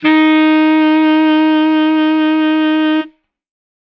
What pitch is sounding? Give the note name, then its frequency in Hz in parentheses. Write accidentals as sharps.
D#4 (311.1 Hz)